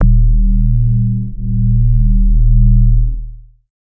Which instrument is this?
synthesizer bass